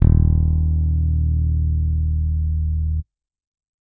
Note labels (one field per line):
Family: bass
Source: electronic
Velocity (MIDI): 127